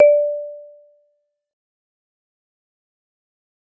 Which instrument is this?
acoustic mallet percussion instrument